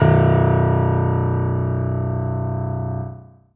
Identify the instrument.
acoustic keyboard